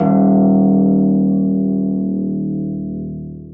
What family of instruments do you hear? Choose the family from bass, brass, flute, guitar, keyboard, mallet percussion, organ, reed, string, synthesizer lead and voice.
string